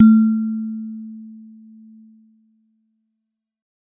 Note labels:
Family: mallet percussion; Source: acoustic; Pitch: A3; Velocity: 75; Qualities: dark

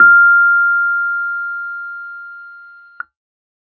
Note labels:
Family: keyboard; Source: electronic; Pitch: F6; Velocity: 25

